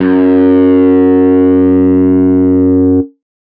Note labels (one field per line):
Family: guitar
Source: electronic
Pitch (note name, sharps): F#2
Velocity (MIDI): 100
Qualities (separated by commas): distorted